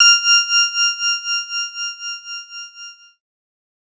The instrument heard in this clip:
electronic keyboard